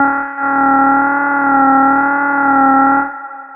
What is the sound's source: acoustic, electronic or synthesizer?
synthesizer